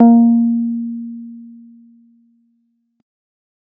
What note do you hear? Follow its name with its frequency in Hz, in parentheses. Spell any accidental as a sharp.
A#3 (233.1 Hz)